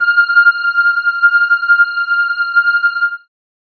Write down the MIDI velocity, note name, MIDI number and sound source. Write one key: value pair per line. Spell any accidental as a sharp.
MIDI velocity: 127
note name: F6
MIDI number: 89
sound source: synthesizer